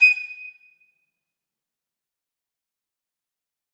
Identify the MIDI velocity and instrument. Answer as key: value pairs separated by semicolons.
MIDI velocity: 127; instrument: acoustic flute